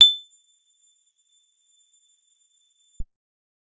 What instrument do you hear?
acoustic guitar